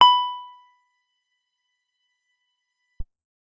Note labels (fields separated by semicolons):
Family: guitar; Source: acoustic; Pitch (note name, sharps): B5; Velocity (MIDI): 50; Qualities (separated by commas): percussive